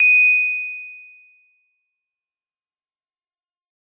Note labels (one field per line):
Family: guitar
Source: synthesizer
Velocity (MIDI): 127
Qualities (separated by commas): bright